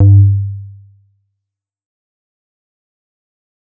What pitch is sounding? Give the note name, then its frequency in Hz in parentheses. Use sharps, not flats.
G2 (98 Hz)